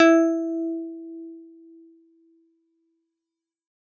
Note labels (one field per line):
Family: keyboard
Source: electronic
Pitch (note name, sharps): E4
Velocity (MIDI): 100